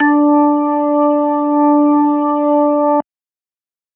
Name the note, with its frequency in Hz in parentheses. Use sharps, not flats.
D4 (293.7 Hz)